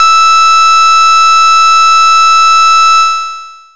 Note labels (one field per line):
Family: bass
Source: synthesizer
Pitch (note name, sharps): E6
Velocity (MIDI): 50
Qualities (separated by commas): bright, distorted, long release